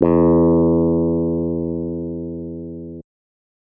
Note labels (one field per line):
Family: keyboard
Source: electronic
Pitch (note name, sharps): E2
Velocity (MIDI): 75